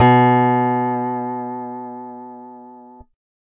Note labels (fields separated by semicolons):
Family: guitar; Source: acoustic; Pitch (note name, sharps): B2; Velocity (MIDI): 25